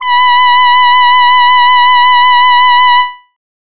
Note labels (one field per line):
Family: voice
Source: synthesizer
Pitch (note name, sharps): B5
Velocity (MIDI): 75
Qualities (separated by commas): distorted